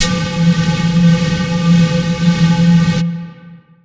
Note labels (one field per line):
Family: flute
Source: acoustic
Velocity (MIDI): 25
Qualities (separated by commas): distorted, long release